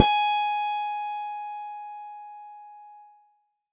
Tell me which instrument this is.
electronic keyboard